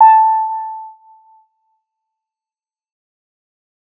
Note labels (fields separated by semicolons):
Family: bass; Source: synthesizer; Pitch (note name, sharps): A5; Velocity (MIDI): 75; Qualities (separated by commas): fast decay